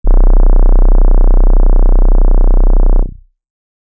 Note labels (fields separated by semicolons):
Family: keyboard; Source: electronic; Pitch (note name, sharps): B0; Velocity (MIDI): 127; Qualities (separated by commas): dark